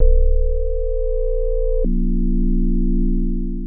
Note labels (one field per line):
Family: mallet percussion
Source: synthesizer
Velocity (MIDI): 127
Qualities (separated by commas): long release, multiphonic